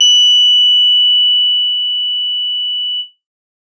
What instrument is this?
electronic guitar